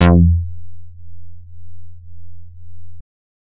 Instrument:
synthesizer bass